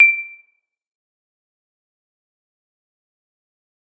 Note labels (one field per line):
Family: mallet percussion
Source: acoustic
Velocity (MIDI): 127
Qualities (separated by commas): fast decay, percussive, reverb